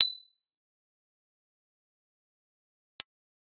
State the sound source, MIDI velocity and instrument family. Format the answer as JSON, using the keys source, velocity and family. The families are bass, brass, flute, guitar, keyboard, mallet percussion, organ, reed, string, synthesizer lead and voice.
{"source": "synthesizer", "velocity": 75, "family": "bass"}